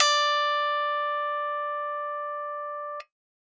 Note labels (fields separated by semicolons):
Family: keyboard; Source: electronic; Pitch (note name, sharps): D5; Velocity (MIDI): 127